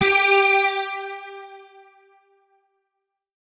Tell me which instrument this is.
electronic guitar